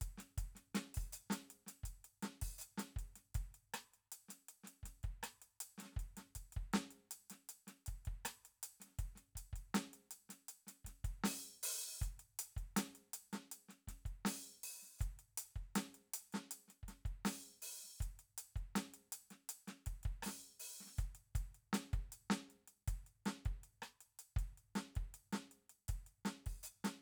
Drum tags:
funk
beat
80 BPM
4/4
closed hi-hat, open hi-hat, hi-hat pedal, snare, cross-stick, kick

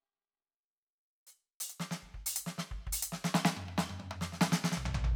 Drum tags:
New Orleans funk
fill
93 BPM
4/4
closed hi-hat, hi-hat pedal, snare, high tom, floor tom, kick

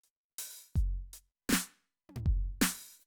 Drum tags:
reggae
fill
78 BPM
4/4
closed hi-hat, open hi-hat, hi-hat pedal, snare, high tom, floor tom, kick

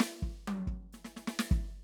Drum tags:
Purdie shuffle
fill
130 BPM
4/4
hi-hat pedal, snare, high tom, kick

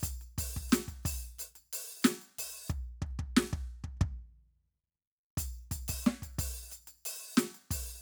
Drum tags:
hip-hop
beat
90 BPM
4/4
crash, percussion, snare, kick

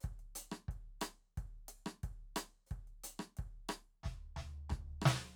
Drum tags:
reggaeton
beat
90 BPM
4/4
closed hi-hat, hi-hat pedal, snare, cross-stick, floor tom, kick

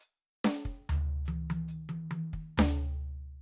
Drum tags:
half-time rock
fill
140 BPM
4/4
hi-hat pedal, snare, high tom, floor tom, kick

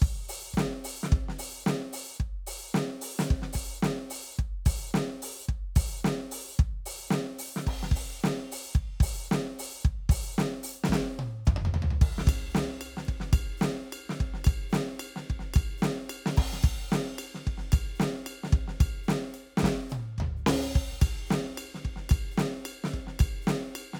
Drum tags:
swing
beat
110 BPM
4/4
crash, ride, ride bell, closed hi-hat, open hi-hat, hi-hat pedal, snare, high tom, mid tom, floor tom, kick

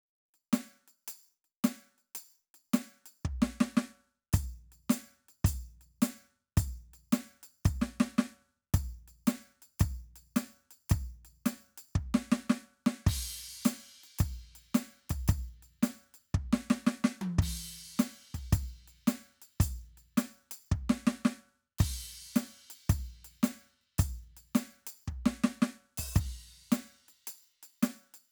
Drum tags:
rock
beat
110 BPM
4/4
crash, percussion, snare, high tom, kick

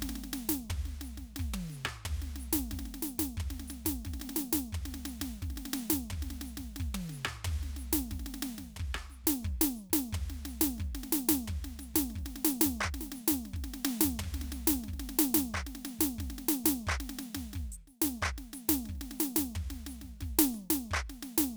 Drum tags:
samba
beat
89 BPM
4/4
closed hi-hat, hi-hat pedal, percussion, snare, cross-stick, high tom, floor tom, kick

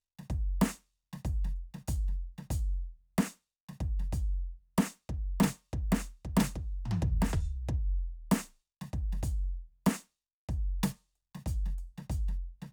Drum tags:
hip-hop
beat
94 BPM
4/4
crash, closed hi-hat, snare, high tom, mid tom, kick

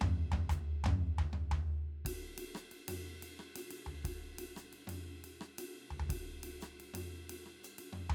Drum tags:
Latin
beat
118 BPM
4/4
ride, ride bell, hi-hat pedal, cross-stick, mid tom, floor tom, kick

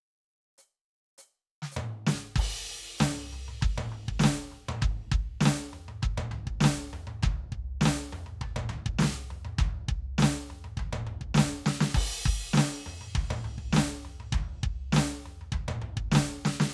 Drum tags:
rock
beat
100 BPM
4/4
crash, ride, hi-hat pedal, snare, high tom, mid tom, floor tom, kick

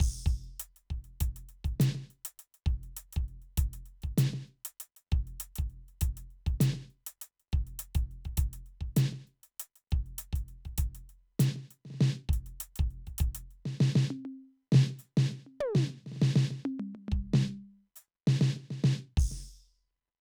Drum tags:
hip-hop
beat
100 BPM
4/4
crash, closed hi-hat, hi-hat pedal, percussion, snare, high tom, mid tom, kick

